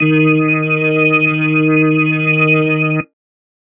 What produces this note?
electronic keyboard